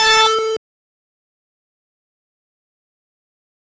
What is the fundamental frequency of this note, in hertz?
440 Hz